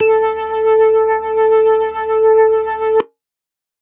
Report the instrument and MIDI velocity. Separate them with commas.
electronic organ, 25